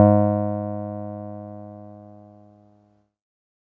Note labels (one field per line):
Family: keyboard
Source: electronic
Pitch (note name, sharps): G#2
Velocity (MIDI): 25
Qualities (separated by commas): dark